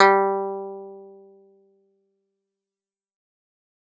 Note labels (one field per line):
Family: guitar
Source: acoustic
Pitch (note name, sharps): G3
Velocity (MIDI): 127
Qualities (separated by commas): fast decay, reverb